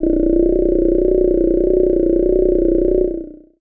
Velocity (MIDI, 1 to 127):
50